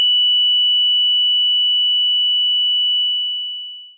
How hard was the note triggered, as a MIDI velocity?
50